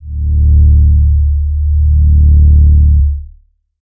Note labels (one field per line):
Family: bass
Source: synthesizer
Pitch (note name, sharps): D1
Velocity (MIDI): 75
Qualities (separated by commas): distorted, tempo-synced